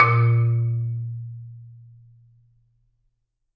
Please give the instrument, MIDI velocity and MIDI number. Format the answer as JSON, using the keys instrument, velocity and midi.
{"instrument": "acoustic mallet percussion instrument", "velocity": 127, "midi": 46}